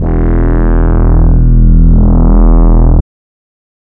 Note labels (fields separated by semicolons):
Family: reed; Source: synthesizer; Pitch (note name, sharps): E1; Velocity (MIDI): 75; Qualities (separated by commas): distorted, non-linear envelope